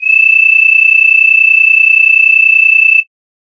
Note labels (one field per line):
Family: flute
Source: synthesizer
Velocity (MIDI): 75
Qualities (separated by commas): bright